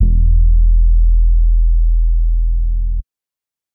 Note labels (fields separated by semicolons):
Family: bass; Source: synthesizer; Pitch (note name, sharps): E1; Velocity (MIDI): 50; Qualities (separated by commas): dark